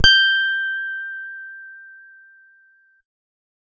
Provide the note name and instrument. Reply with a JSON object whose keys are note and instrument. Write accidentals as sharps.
{"note": "G6", "instrument": "electronic guitar"}